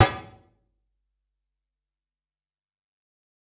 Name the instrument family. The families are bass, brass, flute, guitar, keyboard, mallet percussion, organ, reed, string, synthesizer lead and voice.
guitar